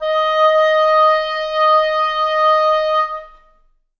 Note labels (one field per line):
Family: reed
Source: acoustic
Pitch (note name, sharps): D#5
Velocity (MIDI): 75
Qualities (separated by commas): reverb